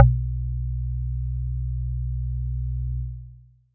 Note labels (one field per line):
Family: mallet percussion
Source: acoustic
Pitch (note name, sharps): B1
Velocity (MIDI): 127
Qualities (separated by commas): dark